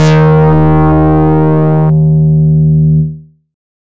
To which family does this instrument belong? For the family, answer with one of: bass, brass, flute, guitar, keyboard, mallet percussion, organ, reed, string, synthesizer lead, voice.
bass